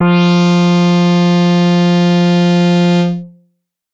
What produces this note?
synthesizer bass